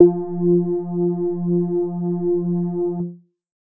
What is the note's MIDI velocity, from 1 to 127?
75